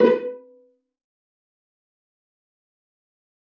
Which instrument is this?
acoustic string instrument